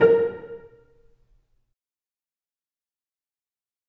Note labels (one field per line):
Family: string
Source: acoustic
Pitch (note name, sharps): A#4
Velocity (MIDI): 100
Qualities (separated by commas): dark, fast decay, percussive, reverb